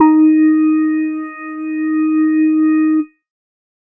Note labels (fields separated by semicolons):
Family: organ; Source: electronic; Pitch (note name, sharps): D#4; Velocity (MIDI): 25